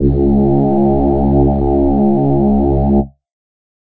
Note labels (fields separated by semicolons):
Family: voice; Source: synthesizer; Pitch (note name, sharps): C#2; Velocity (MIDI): 25; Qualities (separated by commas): multiphonic